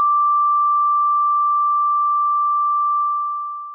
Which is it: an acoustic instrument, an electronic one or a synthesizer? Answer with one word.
synthesizer